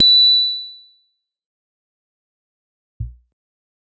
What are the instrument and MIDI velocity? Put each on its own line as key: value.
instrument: electronic guitar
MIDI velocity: 100